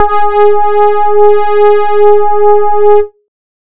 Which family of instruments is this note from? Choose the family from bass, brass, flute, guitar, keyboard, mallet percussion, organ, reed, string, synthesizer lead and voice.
bass